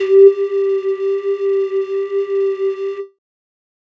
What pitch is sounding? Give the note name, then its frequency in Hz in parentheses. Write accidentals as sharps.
G4 (392 Hz)